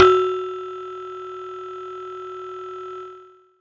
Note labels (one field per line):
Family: mallet percussion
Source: acoustic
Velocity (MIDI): 75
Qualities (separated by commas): distorted